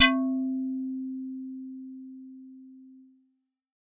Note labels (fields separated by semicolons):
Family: bass; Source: synthesizer; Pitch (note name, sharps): C4; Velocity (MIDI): 25; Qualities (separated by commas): distorted